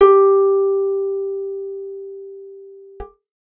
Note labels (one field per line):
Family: guitar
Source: acoustic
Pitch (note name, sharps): G4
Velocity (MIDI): 127